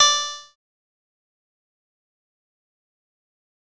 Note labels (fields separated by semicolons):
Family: bass; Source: synthesizer; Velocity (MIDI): 25; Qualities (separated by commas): fast decay, percussive